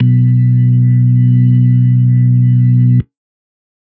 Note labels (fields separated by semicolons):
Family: organ; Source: electronic; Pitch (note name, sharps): B2; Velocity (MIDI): 127; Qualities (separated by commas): dark